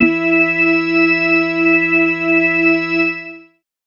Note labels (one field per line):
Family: organ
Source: electronic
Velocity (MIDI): 75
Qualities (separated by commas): long release, reverb